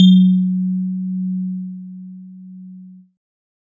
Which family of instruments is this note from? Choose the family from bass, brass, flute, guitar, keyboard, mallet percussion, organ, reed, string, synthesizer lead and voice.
keyboard